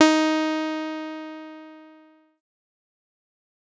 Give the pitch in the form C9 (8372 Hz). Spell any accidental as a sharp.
D#4 (311.1 Hz)